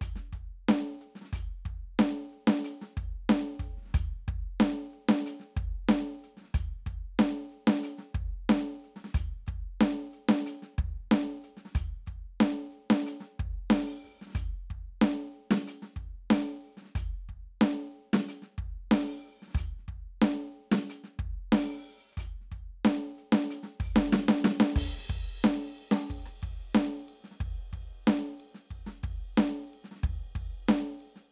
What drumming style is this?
funk rock